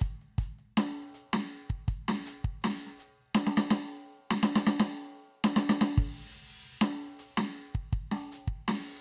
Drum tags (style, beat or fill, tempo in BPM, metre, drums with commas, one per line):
funk
beat
80 BPM
4/4
crash, closed hi-hat, open hi-hat, hi-hat pedal, snare, kick